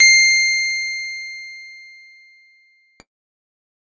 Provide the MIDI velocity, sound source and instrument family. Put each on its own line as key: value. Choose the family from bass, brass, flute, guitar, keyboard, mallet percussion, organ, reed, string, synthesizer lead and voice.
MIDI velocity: 50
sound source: electronic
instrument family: keyboard